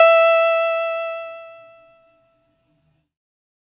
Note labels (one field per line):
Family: keyboard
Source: electronic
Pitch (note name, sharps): E5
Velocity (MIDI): 50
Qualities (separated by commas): distorted